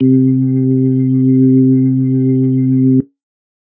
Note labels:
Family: organ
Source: electronic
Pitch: C3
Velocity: 50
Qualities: dark

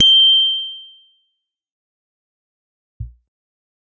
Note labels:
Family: guitar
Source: electronic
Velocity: 75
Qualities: bright, distorted, fast decay

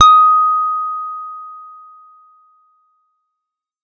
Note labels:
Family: guitar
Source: electronic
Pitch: D#6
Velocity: 100

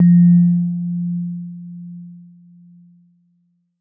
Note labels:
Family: keyboard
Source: electronic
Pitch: F3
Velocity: 50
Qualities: dark

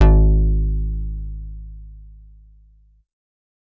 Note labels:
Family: bass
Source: synthesizer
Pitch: G#1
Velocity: 50

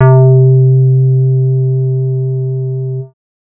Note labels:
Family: bass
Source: synthesizer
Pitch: C3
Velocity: 100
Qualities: dark

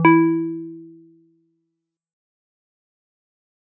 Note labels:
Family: mallet percussion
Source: acoustic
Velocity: 50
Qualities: dark, fast decay, multiphonic

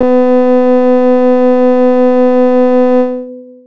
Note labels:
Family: keyboard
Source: electronic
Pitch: B3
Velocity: 50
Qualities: distorted, long release

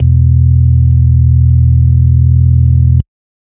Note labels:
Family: organ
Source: electronic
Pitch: E1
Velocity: 100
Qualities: dark

